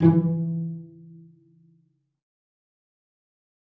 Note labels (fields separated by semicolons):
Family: string; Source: acoustic; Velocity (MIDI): 100; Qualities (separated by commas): dark, fast decay, reverb